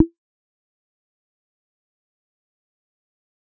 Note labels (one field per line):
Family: bass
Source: synthesizer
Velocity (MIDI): 127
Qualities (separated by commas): fast decay, percussive